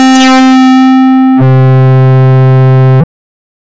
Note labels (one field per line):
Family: bass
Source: synthesizer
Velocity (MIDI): 127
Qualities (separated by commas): bright, distorted, non-linear envelope